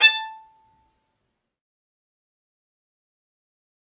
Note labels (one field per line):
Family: string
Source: acoustic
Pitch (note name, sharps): A5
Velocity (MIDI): 25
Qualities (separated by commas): fast decay, percussive, reverb